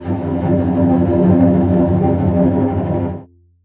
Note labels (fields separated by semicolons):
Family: string; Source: acoustic; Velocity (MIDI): 25; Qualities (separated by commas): non-linear envelope, reverb